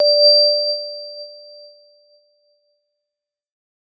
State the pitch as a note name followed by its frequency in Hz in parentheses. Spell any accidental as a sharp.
D5 (587.3 Hz)